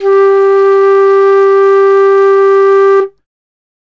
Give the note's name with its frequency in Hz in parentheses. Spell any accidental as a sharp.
G4 (392 Hz)